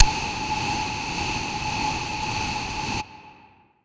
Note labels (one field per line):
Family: flute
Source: acoustic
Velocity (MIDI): 127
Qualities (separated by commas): distorted